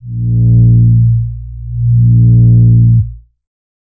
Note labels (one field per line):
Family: bass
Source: synthesizer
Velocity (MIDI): 50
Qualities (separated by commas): distorted, tempo-synced